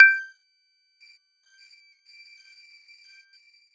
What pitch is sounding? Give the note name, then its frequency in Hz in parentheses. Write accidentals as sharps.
G6 (1568 Hz)